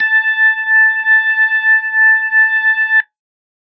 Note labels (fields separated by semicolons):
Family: organ; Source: electronic; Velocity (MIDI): 100